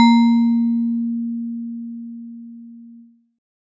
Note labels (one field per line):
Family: mallet percussion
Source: acoustic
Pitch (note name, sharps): A#3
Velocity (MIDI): 100